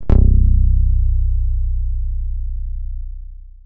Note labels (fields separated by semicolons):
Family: guitar; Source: electronic; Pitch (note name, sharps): B0; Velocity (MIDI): 127; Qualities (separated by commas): long release